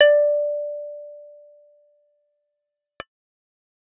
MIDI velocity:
100